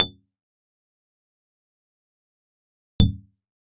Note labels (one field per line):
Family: guitar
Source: acoustic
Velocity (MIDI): 75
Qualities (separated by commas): percussive